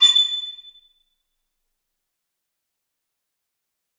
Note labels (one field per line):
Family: reed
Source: acoustic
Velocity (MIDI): 100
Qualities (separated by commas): bright, fast decay, percussive, reverb